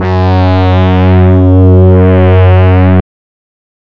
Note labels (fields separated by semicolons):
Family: reed; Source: synthesizer; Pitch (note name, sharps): F#2; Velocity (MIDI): 100; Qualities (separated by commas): distorted, non-linear envelope